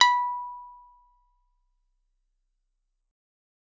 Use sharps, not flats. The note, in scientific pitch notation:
B5